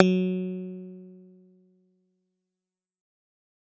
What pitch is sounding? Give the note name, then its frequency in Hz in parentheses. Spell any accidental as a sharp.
F#3 (185 Hz)